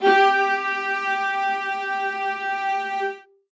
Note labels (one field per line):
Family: string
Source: acoustic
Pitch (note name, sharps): G4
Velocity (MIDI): 127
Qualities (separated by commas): reverb